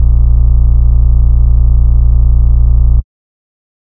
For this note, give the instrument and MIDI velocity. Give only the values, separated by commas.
synthesizer bass, 75